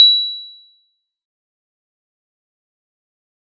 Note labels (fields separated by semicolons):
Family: mallet percussion; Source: acoustic; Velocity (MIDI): 75; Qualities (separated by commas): bright, fast decay, percussive